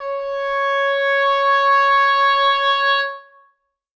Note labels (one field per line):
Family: reed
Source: acoustic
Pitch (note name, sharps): C#5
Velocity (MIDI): 100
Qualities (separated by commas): reverb